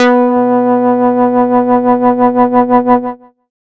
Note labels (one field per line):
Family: bass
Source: synthesizer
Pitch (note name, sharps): B3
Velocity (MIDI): 25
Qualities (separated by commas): distorted